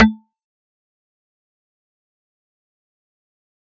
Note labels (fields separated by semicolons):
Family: mallet percussion; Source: acoustic; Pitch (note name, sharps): A3; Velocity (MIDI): 100; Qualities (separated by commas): fast decay, percussive